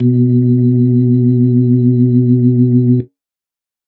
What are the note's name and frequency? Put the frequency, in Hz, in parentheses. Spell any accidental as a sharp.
B2 (123.5 Hz)